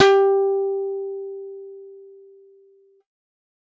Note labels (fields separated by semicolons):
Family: guitar; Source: synthesizer; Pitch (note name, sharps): G4; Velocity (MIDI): 75